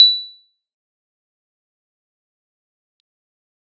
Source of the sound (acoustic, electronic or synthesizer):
electronic